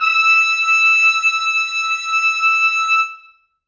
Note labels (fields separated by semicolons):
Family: brass; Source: acoustic; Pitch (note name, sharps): E6; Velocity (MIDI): 100; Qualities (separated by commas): reverb